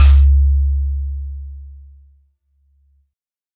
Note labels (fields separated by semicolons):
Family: keyboard; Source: synthesizer; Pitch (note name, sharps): C#2; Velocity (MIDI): 75